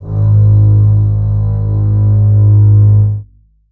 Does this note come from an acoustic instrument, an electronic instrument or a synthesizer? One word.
acoustic